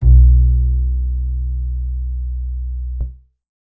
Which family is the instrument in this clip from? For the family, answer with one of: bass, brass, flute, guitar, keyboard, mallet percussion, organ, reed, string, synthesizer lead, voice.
bass